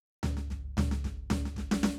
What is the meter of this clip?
4/4